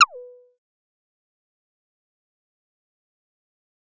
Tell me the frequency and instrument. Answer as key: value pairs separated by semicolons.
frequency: 493.9 Hz; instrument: synthesizer bass